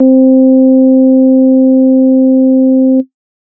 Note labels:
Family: organ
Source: electronic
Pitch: C4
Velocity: 50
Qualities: dark

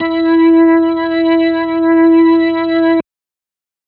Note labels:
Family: organ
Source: electronic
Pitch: E4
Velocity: 75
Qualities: distorted

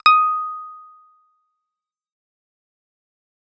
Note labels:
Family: bass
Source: synthesizer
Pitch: D#6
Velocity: 50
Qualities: fast decay

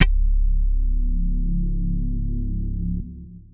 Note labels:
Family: guitar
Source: electronic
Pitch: C#1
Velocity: 50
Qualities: distorted, long release

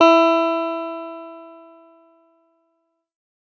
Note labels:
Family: guitar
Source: electronic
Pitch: E4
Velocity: 50

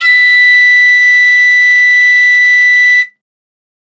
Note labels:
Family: flute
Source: acoustic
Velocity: 75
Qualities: bright

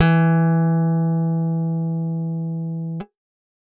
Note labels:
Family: guitar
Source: acoustic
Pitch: E3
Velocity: 100

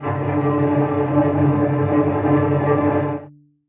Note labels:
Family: string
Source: acoustic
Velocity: 25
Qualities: non-linear envelope, reverb

